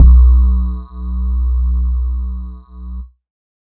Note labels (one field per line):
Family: synthesizer lead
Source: synthesizer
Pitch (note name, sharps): B1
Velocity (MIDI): 100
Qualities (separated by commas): distorted